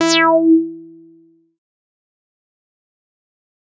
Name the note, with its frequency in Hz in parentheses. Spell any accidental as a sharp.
E4 (329.6 Hz)